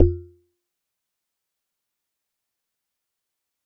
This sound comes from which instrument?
acoustic mallet percussion instrument